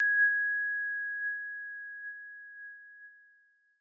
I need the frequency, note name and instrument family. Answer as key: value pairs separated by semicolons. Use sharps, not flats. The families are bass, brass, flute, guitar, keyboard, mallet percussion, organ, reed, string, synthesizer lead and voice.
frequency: 1661 Hz; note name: G#6; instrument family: keyboard